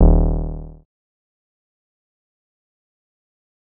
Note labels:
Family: synthesizer lead; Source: synthesizer; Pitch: D#1; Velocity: 100; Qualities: distorted, fast decay

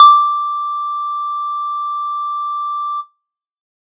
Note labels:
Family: bass; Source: synthesizer; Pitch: D6; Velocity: 25

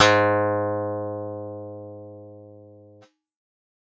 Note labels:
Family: guitar; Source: synthesizer; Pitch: G#2; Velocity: 75

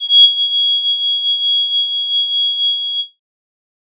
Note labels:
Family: flute; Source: synthesizer; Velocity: 75; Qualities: bright, distorted

